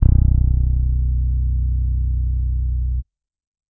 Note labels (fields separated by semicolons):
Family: bass; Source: electronic; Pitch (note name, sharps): B0; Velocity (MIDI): 100